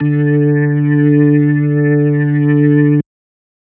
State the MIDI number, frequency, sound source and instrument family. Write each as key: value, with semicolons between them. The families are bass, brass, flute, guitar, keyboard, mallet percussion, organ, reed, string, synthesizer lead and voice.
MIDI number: 50; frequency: 146.8 Hz; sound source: electronic; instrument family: organ